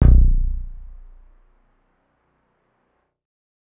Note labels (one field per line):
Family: keyboard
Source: electronic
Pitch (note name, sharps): A#0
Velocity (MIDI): 50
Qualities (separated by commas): dark